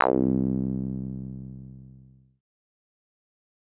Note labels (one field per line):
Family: synthesizer lead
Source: synthesizer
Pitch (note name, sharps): C2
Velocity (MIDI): 100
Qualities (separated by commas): distorted, fast decay